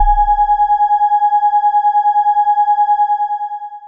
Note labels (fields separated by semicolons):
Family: bass; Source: synthesizer; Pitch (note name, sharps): G#5; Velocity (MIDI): 25; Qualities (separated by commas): long release